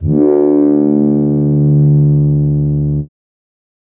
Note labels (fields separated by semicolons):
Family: keyboard; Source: synthesizer; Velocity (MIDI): 25